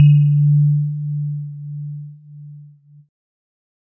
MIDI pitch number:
50